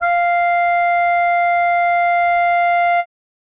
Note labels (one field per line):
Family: reed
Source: acoustic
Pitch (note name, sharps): F5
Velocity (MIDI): 75